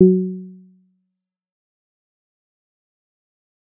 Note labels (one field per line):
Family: bass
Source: synthesizer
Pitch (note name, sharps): F#3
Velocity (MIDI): 25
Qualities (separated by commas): dark, fast decay, percussive